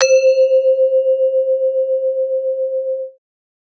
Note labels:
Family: mallet percussion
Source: acoustic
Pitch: C5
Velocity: 75

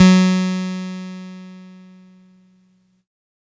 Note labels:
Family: keyboard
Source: electronic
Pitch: F#3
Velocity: 50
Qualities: bright, distorted

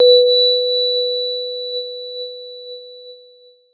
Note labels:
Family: keyboard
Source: electronic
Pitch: B4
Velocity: 127

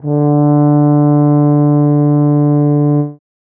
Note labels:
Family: brass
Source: acoustic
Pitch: D3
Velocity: 75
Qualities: dark

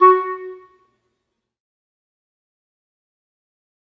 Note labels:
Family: reed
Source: acoustic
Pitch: F#4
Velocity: 50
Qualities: fast decay, percussive, reverb

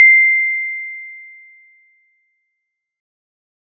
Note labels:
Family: mallet percussion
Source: acoustic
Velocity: 100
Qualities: bright

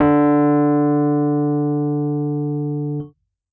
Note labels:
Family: keyboard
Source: electronic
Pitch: D3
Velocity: 127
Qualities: dark

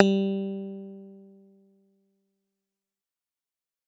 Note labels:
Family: bass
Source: synthesizer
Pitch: G3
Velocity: 50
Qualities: fast decay

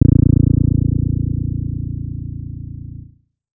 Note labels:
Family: bass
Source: synthesizer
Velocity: 75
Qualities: dark

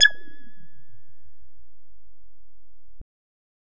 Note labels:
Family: bass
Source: synthesizer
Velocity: 50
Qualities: distorted

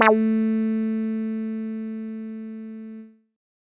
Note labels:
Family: bass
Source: synthesizer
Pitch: A3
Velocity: 75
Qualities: distorted

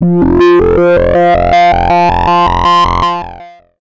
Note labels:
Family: bass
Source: synthesizer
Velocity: 127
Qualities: distorted, long release, multiphonic, tempo-synced

